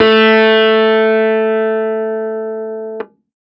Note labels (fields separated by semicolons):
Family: keyboard; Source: electronic; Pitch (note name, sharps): A3; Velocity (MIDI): 127; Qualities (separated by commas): distorted